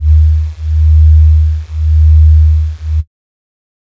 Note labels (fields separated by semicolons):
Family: flute; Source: synthesizer; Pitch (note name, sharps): D#2; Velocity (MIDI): 75; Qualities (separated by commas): dark